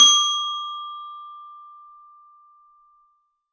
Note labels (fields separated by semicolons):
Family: mallet percussion; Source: acoustic; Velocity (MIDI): 75; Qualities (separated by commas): bright, reverb